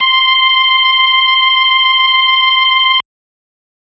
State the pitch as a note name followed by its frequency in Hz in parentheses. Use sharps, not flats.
C6 (1047 Hz)